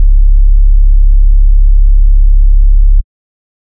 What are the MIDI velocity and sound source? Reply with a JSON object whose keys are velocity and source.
{"velocity": 127, "source": "synthesizer"}